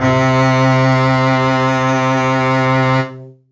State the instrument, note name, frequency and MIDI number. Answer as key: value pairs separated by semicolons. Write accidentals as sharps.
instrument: acoustic string instrument; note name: C3; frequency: 130.8 Hz; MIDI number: 48